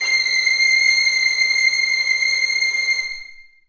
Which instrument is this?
acoustic string instrument